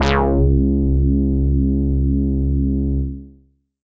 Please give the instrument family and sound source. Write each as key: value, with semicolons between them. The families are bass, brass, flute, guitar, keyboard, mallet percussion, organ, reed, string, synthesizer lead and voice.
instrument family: bass; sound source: synthesizer